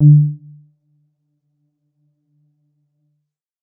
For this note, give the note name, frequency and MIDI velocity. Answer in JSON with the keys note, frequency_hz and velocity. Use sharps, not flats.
{"note": "D3", "frequency_hz": 146.8, "velocity": 50}